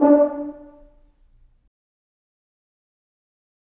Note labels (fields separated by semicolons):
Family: brass; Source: acoustic; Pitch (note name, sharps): D4; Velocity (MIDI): 50; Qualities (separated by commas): dark, fast decay, percussive, reverb